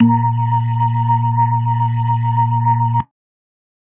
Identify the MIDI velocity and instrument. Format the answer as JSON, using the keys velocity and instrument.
{"velocity": 50, "instrument": "electronic organ"}